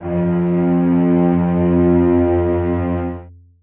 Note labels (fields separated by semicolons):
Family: string; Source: acoustic; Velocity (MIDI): 50; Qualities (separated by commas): reverb